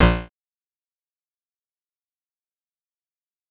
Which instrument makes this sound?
synthesizer bass